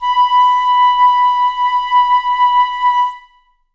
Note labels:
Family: flute; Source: acoustic; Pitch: B5; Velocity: 25; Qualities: reverb

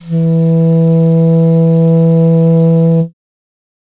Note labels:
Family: reed; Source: acoustic; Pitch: E3; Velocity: 25

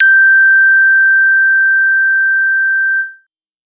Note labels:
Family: bass; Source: synthesizer; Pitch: G6; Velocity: 25; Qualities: bright, distorted

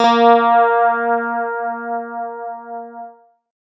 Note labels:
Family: guitar; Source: electronic; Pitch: A#3; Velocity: 100

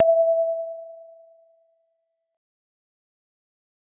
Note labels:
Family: mallet percussion; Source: acoustic; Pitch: E5; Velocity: 75; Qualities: dark, fast decay

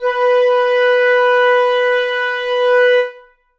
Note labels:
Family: reed; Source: acoustic; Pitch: B4; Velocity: 100; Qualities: reverb

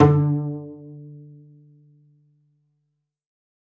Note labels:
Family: string; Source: acoustic; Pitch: D3; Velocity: 127; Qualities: reverb

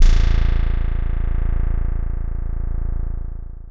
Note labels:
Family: guitar; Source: synthesizer; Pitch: A0; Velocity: 75; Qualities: long release

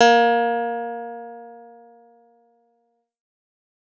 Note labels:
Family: guitar; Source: electronic; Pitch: A#3; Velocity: 75

